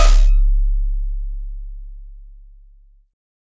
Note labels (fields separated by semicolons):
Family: keyboard; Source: synthesizer; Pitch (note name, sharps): C#1; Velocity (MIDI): 127